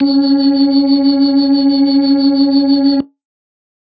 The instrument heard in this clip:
electronic organ